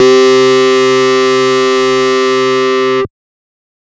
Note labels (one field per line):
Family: bass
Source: synthesizer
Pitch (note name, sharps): C3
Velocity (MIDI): 100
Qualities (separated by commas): bright, distorted, multiphonic